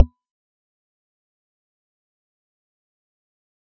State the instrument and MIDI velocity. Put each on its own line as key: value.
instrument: acoustic mallet percussion instrument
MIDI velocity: 25